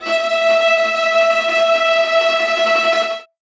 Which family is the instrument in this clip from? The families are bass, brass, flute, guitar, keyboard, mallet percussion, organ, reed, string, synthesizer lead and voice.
string